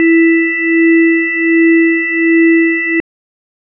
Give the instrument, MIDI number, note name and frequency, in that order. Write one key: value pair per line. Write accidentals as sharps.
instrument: electronic organ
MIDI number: 64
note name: E4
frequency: 329.6 Hz